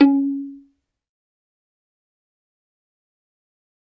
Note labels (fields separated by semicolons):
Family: string; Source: acoustic; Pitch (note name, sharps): C#4; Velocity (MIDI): 100; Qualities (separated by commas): fast decay, percussive, reverb